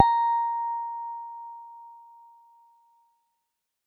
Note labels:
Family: guitar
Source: electronic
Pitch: A#5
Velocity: 75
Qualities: reverb

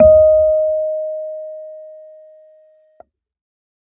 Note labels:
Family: keyboard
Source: electronic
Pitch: D#5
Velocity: 50

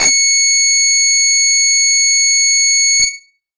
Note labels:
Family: guitar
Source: electronic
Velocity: 127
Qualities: distorted

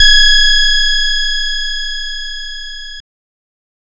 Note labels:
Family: guitar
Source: synthesizer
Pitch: G#6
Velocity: 25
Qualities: bright, distorted

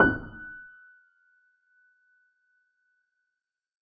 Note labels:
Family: keyboard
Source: acoustic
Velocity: 25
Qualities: dark, percussive

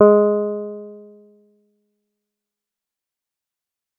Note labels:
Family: bass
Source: synthesizer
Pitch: G#3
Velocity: 127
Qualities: dark, fast decay

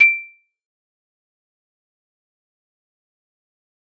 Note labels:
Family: mallet percussion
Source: acoustic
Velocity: 127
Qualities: fast decay, percussive

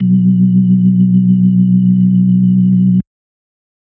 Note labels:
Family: organ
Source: electronic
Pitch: B1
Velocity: 75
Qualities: dark

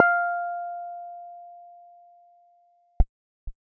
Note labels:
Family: keyboard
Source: electronic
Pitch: F5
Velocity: 25

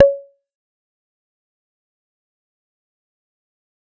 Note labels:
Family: bass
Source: synthesizer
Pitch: C#5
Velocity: 100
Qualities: fast decay, percussive

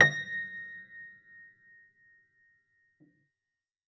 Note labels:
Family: keyboard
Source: acoustic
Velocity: 127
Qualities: reverb

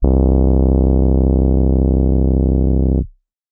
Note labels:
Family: keyboard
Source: electronic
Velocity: 100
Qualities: dark

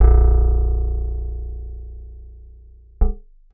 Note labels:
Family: guitar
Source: acoustic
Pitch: A#0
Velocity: 75

